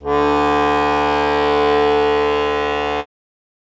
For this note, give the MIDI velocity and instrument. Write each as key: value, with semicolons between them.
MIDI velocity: 127; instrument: acoustic reed instrument